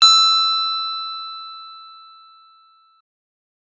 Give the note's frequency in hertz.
1319 Hz